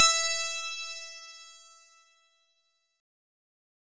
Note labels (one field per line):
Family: synthesizer lead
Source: synthesizer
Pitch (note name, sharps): E5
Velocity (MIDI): 127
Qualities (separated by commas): bright, distorted